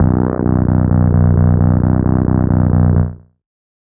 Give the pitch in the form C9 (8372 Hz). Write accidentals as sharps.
B0 (30.87 Hz)